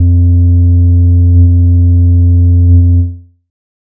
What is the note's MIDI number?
41